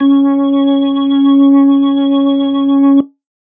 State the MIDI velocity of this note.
75